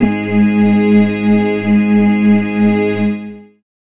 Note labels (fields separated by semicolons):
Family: organ; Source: electronic; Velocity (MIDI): 25; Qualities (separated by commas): long release, reverb